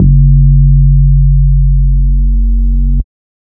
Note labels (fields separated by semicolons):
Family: bass; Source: synthesizer; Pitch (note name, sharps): F#1; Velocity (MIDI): 127; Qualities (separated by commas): dark